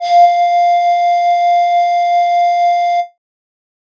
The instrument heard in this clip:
synthesizer flute